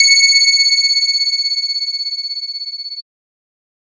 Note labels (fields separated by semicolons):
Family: bass; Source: synthesizer; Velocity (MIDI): 127